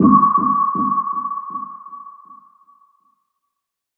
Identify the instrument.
synthesizer lead